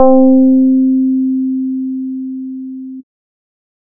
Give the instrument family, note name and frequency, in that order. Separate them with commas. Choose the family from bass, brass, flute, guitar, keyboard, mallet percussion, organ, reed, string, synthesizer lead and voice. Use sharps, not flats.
bass, C4, 261.6 Hz